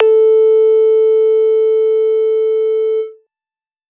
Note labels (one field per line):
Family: bass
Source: synthesizer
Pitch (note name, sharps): A4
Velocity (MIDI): 25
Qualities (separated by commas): distorted